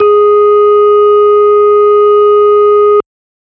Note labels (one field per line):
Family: organ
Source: electronic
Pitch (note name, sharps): G#4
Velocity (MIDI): 127